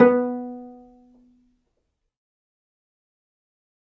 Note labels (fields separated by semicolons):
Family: string; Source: acoustic; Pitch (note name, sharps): B3; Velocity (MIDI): 25; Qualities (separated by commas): dark, fast decay, percussive, reverb